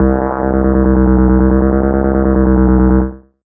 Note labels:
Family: bass; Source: synthesizer; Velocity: 25; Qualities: distorted, tempo-synced

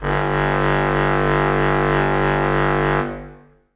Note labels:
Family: reed; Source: acoustic; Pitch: G1; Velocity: 127; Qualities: reverb

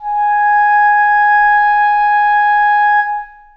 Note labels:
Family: reed; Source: acoustic; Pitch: G#5; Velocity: 50; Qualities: long release, reverb

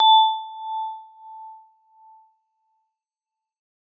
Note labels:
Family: mallet percussion; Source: acoustic; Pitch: A5; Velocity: 100; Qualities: non-linear envelope

